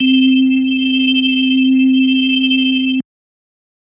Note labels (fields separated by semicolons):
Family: organ; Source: electronic; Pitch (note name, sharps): C4; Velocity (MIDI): 127